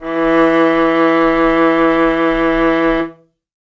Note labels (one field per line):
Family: string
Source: acoustic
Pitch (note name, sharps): E3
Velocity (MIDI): 25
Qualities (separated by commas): reverb